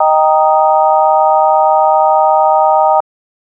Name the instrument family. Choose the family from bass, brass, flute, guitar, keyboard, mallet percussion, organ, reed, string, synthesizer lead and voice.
organ